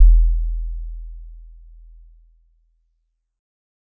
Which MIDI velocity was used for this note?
25